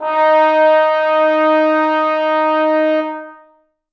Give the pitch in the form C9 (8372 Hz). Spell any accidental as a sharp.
D#4 (311.1 Hz)